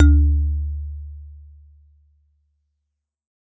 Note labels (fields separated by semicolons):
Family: mallet percussion; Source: acoustic; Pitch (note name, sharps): D2; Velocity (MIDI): 127; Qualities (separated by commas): dark